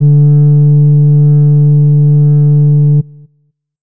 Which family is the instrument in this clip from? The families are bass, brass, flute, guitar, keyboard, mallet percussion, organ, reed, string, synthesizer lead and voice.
flute